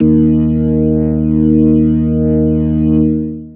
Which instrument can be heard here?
electronic organ